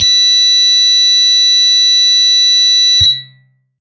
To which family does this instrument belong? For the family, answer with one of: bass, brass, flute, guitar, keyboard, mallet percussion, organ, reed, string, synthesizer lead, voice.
guitar